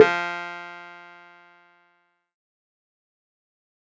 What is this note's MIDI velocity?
75